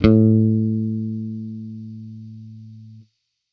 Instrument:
electronic bass